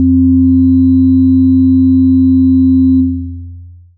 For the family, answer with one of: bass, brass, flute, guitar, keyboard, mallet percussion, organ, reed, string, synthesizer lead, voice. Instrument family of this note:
synthesizer lead